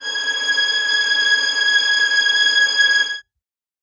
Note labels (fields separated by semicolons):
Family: string; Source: acoustic; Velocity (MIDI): 50; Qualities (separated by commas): reverb